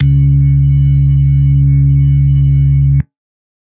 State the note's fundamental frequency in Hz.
69.3 Hz